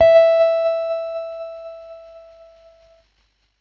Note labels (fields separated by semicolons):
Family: keyboard; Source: electronic; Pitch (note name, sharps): E5; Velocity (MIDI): 50; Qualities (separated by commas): distorted, tempo-synced